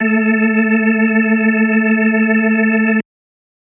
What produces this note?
electronic organ